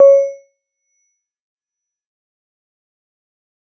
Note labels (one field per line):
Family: mallet percussion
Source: electronic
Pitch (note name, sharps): C#5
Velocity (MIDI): 100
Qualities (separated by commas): fast decay, percussive